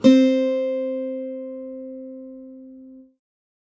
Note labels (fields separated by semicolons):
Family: guitar; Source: acoustic; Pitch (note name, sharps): C4; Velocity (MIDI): 50; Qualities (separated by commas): reverb